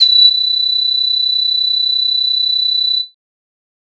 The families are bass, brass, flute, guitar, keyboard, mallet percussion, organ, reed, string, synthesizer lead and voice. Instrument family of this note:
flute